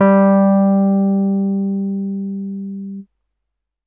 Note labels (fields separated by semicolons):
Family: keyboard; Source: electronic; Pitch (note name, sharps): G3; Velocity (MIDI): 100